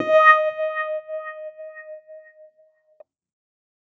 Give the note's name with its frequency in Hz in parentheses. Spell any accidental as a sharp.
D#5 (622.3 Hz)